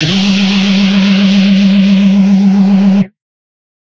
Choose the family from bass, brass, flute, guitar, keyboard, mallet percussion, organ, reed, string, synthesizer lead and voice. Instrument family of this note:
guitar